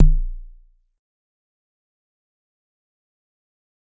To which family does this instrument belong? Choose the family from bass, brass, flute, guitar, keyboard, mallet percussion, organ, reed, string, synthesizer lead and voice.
mallet percussion